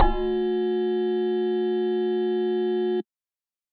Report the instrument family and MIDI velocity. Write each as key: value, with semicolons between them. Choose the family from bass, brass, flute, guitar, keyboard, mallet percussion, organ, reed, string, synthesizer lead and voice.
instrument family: bass; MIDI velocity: 75